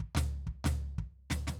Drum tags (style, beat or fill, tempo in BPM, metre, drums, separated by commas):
Afro-Cuban bembé, fill, 122 BPM, 4/4, snare, floor tom, kick